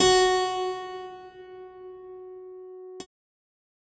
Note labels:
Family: keyboard; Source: electronic; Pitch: F#4; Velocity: 127; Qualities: bright

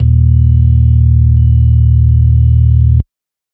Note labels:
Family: organ; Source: electronic; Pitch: D#1; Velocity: 75; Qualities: dark

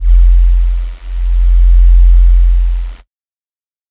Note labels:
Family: flute; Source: synthesizer; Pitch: F1; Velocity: 75; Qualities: dark

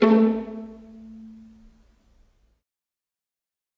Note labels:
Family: string; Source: acoustic; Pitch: A3; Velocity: 50; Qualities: dark, fast decay, reverb

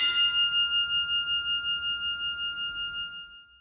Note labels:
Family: mallet percussion; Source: acoustic; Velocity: 25; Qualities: reverb

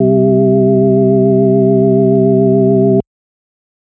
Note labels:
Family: organ; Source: electronic; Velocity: 75; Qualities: multiphonic

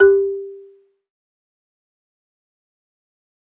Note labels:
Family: mallet percussion; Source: acoustic; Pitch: G4; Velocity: 25; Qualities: fast decay, percussive, reverb

